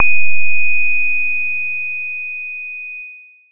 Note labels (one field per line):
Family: bass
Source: synthesizer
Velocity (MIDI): 127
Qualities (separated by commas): distorted